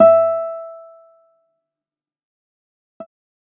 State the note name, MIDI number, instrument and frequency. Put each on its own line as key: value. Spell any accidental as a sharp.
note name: E5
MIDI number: 76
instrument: electronic guitar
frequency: 659.3 Hz